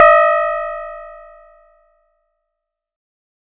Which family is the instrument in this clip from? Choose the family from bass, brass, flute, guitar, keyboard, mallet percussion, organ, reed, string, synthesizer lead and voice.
mallet percussion